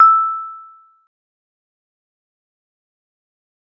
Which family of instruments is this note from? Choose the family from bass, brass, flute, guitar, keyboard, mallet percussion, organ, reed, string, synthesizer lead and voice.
mallet percussion